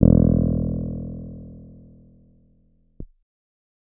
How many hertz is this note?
41.2 Hz